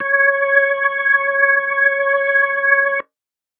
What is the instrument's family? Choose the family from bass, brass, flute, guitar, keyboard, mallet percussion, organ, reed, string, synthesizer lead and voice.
organ